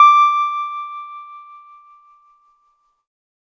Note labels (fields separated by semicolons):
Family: keyboard; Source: electronic; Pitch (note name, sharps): D6; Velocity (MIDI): 127